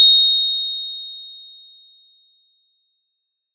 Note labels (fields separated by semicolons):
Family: mallet percussion; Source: acoustic; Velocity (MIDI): 75; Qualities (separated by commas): bright